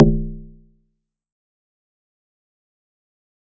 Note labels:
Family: mallet percussion; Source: acoustic; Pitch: B0; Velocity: 100; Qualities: fast decay, percussive

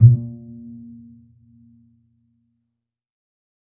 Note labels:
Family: string; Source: acoustic; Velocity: 75; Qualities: dark, percussive, reverb

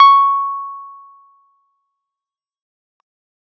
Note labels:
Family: keyboard; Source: electronic; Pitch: C#6; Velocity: 127; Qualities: fast decay

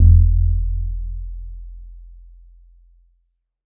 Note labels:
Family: guitar; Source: synthesizer; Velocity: 50; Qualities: dark

